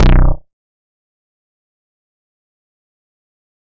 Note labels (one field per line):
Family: bass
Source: synthesizer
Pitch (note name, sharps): B0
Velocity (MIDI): 100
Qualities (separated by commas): fast decay, percussive